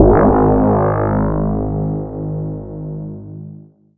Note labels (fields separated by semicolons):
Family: mallet percussion; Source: electronic; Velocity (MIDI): 25; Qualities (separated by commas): distorted, long release, non-linear envelope